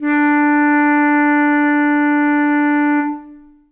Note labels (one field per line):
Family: reed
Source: acoustic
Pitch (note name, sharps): D4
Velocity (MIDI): 50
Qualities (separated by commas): long release, reverb